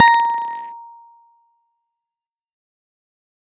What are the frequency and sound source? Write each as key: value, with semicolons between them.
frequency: 932.3 Hz; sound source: electronic